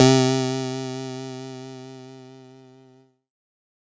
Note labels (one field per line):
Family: keyboard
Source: electronic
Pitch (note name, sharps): C3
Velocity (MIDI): 50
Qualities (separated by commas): bright